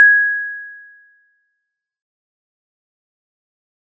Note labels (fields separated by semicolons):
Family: mallet percussion; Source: acoustic; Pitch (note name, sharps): G#6; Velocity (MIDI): 100; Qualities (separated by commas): fast decay